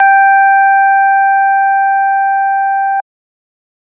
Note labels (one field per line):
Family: organ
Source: electronic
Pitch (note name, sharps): G5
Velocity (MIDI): 100